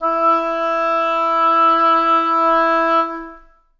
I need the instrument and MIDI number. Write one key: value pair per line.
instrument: acoustic reed instrument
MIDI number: 64